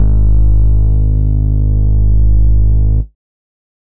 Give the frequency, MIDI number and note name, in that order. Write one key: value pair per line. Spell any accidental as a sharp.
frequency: 51.91 Hz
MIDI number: 32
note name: G#1